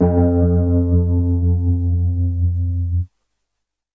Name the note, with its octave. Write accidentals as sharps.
F2